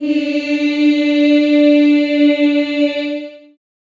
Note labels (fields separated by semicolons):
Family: voice; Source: acoustic; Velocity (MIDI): 100; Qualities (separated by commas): long release, reverb